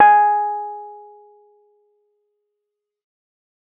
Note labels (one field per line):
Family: keyboard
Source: electronic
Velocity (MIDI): 75